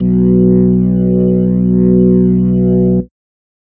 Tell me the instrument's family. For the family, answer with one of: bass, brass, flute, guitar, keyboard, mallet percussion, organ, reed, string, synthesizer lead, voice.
organ